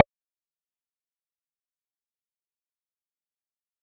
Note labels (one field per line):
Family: bass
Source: synthesizer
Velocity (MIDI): 127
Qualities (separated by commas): fast decay, percussive